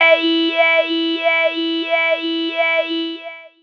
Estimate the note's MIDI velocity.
127